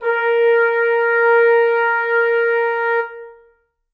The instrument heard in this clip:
acoustic brass instrument